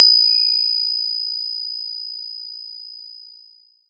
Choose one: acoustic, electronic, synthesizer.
electronic